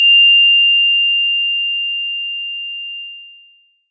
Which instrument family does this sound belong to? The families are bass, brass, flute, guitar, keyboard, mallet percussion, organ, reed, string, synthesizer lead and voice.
mallet percussion